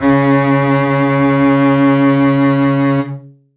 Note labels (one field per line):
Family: string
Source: acoustic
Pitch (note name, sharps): C#3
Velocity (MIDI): 127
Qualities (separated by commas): reverb